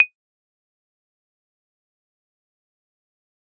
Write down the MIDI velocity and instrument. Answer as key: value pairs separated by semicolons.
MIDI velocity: 100; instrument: acoustic mallet percussion instrument